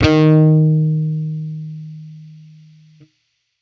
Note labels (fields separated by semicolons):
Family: bass; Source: electronic; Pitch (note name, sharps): D#3; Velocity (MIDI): 127; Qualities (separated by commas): distorted